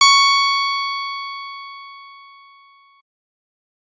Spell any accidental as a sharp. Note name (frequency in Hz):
C#6 (1109 Hz)